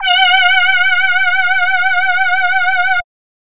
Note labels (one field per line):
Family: voice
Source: synthesizer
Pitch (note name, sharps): F#5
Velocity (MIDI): 25